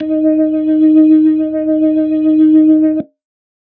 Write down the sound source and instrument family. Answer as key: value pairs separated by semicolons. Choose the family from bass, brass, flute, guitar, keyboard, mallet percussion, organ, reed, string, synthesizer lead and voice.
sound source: electronic; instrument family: organ